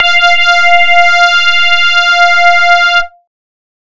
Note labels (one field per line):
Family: bass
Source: synthesizer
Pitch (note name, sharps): F5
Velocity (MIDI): 127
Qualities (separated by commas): bright, distorted